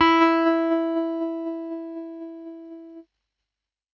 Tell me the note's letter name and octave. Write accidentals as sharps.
E4